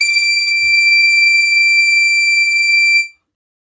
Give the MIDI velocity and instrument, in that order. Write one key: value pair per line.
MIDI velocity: 50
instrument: acoustic reed instrument